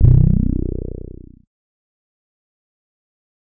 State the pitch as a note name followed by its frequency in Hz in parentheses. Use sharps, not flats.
B0 (30.87 Hz)